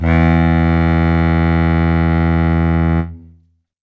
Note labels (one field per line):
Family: reed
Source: acoustic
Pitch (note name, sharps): E2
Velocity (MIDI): 100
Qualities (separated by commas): reverb